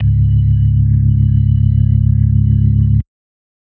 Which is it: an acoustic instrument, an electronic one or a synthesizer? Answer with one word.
electronic